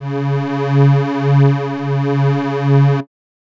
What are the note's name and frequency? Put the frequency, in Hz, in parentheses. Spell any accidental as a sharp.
C#3 (138.6 Hz)